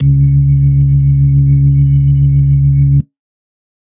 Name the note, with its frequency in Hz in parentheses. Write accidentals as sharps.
C#2 (69.3 Hz)